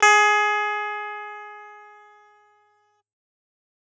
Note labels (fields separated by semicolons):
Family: guitar; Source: electronic; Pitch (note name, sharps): G#4; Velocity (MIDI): 100; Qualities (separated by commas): bright